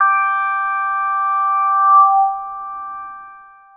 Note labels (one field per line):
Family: synthesizer lead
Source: synthesizer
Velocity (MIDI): 75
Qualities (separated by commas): long release